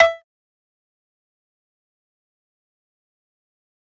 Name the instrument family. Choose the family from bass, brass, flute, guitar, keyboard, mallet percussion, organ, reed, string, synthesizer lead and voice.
mallet percussion